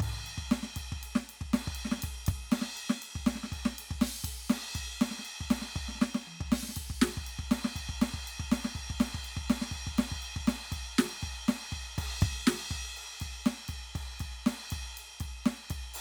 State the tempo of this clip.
120 BPM